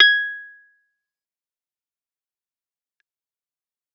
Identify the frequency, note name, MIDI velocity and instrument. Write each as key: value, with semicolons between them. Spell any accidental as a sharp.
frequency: 1661 Hz; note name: G#6; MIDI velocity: 127; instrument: electronic keyboard